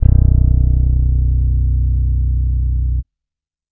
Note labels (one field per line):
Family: bass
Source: electronic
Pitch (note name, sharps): B0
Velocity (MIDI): 50